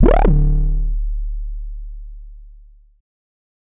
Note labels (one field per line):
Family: bass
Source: synthesizer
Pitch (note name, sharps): D1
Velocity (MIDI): 75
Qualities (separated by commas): distorted